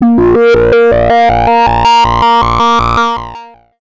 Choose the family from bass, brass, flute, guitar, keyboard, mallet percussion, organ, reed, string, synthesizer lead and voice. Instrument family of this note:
bass